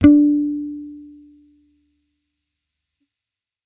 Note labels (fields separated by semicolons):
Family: bass; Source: electronic; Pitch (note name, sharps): D4; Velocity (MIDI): 25